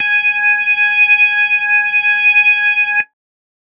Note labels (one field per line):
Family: organ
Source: electronic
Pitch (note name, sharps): G#5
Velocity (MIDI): 100